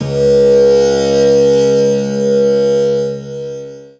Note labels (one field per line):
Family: guitar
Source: acoustic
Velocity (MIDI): 75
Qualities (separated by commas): long release, multiphonic, reverb